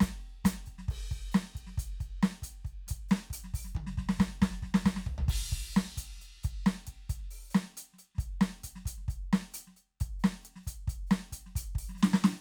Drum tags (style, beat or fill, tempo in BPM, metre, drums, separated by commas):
rock, beat, 135 BPM, 4/4, crash, closed hi-hat, open hi-hat, hi-hat pedal, snare, high tom, floor tom, kick